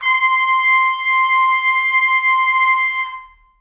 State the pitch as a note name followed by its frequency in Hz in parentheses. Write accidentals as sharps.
C6 (1047 Hz)